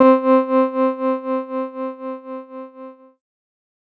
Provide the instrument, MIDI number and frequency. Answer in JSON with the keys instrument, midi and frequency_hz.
{"instrument": "electronic keyboard", "midi": 60, "frequency_hz": 261.6}